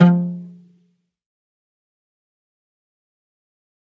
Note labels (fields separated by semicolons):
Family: string; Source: acoustic; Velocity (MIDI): 25; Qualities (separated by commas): fast decay, percussive, reverb